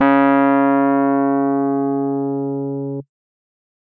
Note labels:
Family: keyboard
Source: electronic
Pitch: C#3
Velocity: 127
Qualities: distorted

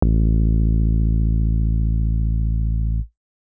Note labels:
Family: keyboard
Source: electronic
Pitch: A1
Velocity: 75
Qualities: distorted

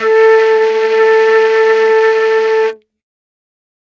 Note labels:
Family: flute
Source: acoustic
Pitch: A4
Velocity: 100

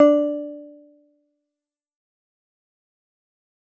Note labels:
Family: guitar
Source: synthesizer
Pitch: D4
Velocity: 75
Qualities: dark, fast decay, percussive

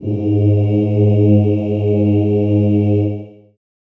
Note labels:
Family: voice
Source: acoustic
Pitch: G#2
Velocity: 25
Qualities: dark, reverb

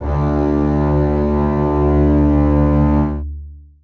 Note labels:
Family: string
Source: acoustic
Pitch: D2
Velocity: 50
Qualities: long release, reverb

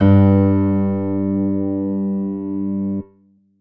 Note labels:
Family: keyboard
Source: electronic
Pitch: G2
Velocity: 75

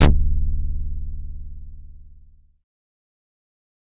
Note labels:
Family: bass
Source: synthesizer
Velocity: 25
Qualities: distorted

